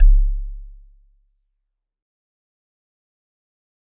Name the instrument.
acoustic mallet percussion instrument